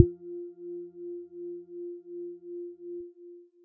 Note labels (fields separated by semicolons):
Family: mallet percussion; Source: electronic; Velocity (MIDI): 25